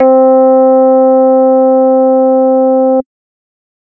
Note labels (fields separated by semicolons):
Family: organ; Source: electronic; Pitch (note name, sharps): C4; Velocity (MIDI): 100